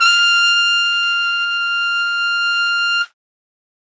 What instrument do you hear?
acoustic brass instrument